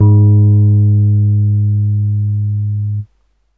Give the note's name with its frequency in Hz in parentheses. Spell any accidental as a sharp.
G#2 (103.8 Hz)